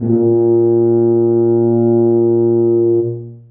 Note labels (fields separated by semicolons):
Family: brass; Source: acoustic; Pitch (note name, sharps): A#2; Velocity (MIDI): 100; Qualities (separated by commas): dark, long release, reverb